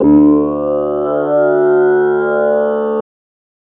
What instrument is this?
synthesizer voice